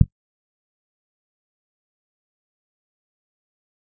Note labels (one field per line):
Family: guitar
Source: electronic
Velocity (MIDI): 25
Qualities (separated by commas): fast decay, percussive